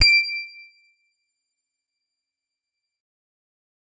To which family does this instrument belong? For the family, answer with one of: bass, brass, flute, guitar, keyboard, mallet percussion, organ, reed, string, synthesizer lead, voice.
guitar